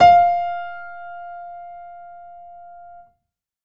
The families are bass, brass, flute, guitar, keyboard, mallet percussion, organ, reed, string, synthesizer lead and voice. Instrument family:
keyboard